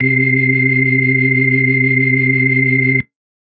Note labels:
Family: organ; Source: electronic; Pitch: C3; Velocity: 75

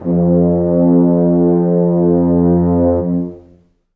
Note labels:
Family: brass; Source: acoustic; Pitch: F2; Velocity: 50; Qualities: long release, reverb

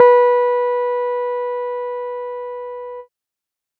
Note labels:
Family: keyboard; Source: electronic; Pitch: B4; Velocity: 100

